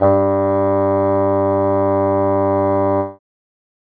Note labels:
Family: reed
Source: acoustic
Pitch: G2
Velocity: 75

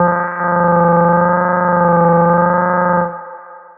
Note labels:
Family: bass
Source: synthesizer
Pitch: F3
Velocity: 100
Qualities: long release, reverb

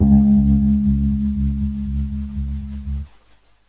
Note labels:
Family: keyboard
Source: electronic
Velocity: 25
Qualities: dark

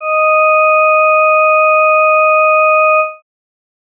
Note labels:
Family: organ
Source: electronic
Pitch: D#5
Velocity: 25

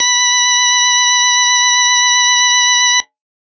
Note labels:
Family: organ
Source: electronic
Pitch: B5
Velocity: 127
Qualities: bright

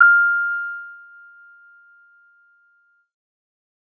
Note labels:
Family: keyboard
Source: electronic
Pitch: F6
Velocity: 100

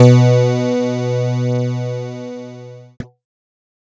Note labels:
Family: keyboard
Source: electronic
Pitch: B2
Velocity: 127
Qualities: bright, distorted

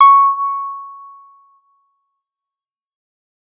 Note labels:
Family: bass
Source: synthesizer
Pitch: C#6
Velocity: 100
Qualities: fast decay

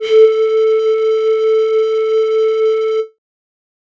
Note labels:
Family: flute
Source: synthesizer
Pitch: A4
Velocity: 75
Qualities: distorted

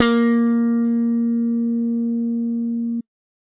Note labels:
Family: bass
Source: electronic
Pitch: A#3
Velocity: 100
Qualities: bright

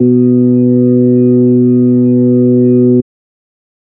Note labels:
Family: organ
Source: electronic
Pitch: B2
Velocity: 75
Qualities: dark

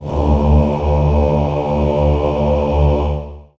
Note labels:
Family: voice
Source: acoustic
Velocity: 25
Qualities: long release, reverb

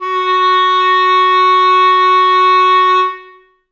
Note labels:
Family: reed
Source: acoustic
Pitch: F#4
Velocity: 127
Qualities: reverb

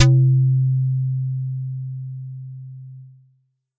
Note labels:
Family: bass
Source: synthesizer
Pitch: C3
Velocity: 50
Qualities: distorted

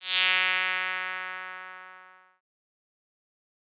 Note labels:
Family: bass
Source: synthesizer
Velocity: 25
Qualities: bright, distorted, fast decay

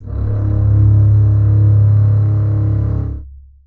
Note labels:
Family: string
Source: acoustic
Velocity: 50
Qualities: long release, reverb

